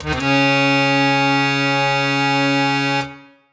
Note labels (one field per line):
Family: reed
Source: acoustic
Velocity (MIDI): 25